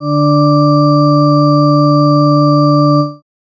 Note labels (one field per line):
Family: organ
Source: electronic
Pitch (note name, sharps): D3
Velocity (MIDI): 100